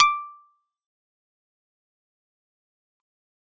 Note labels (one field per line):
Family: keyboard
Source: electronic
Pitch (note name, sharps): D6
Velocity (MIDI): 127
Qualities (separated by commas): fast decay, percussive